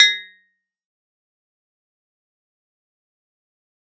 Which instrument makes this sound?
electronic keyboard